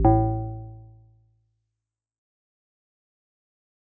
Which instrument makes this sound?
acoustic mallet percussion instrument